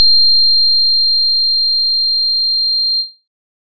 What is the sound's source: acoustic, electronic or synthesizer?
electronic